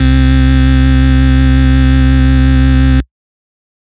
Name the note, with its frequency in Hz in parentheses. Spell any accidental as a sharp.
C2 (65.41 Hz)